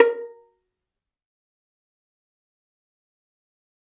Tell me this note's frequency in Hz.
466.2 Hz